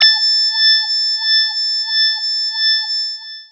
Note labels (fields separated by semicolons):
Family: voice; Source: synthesizer; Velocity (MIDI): 75; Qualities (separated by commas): bright, long release, non-linear envelope, tempo-synced